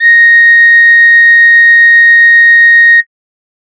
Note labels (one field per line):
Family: flute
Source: synthesizer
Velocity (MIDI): 75